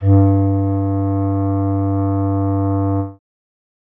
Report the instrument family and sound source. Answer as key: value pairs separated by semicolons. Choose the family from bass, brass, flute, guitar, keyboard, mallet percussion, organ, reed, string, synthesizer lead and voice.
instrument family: reed; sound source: acoustic